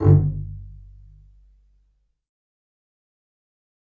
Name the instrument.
acoustic string instrument